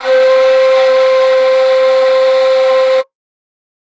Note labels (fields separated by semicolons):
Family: flute; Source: acoustic; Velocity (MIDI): 127